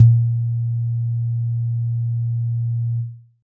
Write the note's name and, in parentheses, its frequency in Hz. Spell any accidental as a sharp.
A#2 (116.5 Hz)